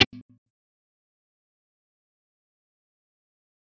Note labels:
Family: guitar; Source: electronic; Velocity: 25; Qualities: distorted, fast decay, percussive, tempo-synced

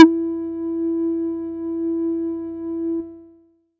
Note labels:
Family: bass; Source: synthesizer; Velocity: 25; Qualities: multiphonic

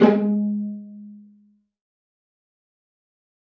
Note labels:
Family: string; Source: acoustic; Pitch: G#3; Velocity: 25; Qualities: dark, fast decay, reverb

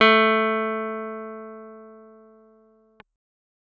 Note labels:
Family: keyboard; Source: electronic; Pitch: A3; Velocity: 100

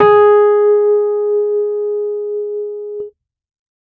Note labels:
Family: keyboard; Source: electronic; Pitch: G#4; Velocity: 127

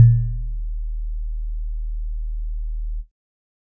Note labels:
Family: keyboard; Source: electronic; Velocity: 75

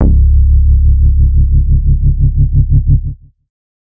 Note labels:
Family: bass; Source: synthesizer; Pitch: C#1; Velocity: 127; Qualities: distorted

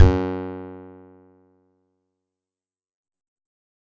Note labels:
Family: guitar; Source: acoustic; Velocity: 127

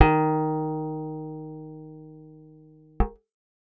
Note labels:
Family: guitar; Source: acoustic; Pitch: D#3; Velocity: 75

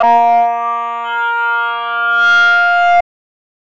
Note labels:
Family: voice; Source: synthesizer; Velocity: 50; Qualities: bright, distorted

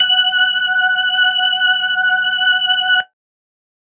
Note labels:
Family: organ; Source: electronic; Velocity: 127

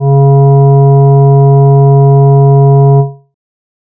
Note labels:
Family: flute; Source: synthesizer; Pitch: C#3; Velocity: 127; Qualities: dark

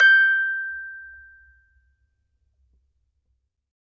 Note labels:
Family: mallet percussion; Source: acoustic; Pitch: G6; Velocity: 25; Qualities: reverb

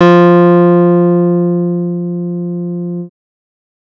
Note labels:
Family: bass; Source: synthesizer; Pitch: F3; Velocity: 25; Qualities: distorted

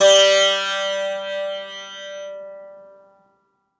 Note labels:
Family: guitar; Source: acoustic; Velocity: 75; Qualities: bright, multiphonic, reverb

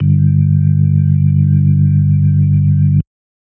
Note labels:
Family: organ; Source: electronic; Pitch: G1; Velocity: 25; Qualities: dark

